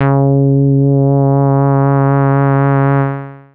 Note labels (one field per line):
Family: bass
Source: synthesizer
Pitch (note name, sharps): C#3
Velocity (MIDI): 100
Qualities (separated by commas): distorted, long release